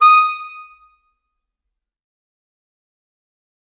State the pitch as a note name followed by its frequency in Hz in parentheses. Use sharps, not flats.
D#6 (1245 Hz)